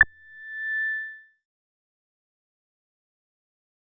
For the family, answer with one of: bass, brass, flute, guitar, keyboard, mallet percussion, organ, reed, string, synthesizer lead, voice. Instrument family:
bass